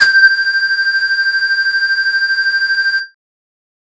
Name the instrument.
synthesizer flute